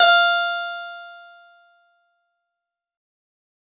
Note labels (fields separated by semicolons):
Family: guitar; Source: synthesizer; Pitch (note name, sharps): F5; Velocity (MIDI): 127; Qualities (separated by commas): fast decay